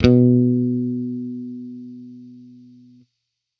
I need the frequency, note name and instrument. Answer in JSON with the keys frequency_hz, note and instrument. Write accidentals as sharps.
{"frequency_hz": 123.5, "note": "B2", "instrument": "electronic bass"}